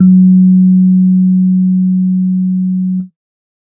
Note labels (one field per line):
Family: keyboard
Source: electronic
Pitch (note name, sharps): F#3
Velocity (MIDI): 25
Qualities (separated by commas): dark